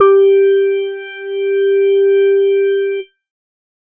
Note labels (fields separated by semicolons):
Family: organ; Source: electronic; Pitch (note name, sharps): G4; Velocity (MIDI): 100